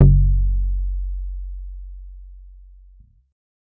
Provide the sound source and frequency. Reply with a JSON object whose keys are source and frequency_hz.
{"source": "synthesizer", "frequency_hz": 46.25}